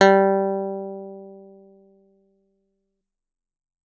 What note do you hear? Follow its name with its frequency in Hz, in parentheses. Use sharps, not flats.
G3 (196 Hz)